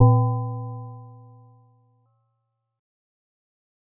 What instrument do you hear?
synthesizer mallet percussion instrument